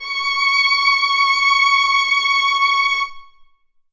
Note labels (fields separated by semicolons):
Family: string; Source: acoustic; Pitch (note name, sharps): C#6; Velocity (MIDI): 75; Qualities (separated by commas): bright, long release, reverb